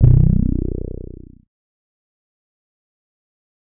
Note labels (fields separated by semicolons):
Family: bass; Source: synthesizer; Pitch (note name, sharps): B0; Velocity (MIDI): 75; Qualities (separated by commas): distorted, fast decay